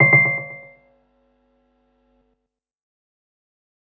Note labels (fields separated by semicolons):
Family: keyboard; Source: electronic; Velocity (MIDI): 25; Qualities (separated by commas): fast decay, percussive, tempo-synced